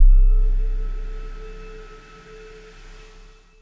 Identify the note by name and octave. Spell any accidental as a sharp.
C1